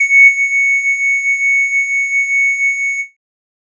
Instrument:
synthesizer flute